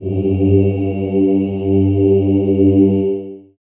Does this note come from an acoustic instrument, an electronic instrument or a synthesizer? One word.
acoustic